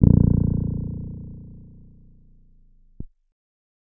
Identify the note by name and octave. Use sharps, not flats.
A#0